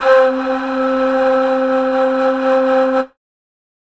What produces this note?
acoustic flute